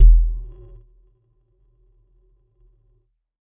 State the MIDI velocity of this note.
50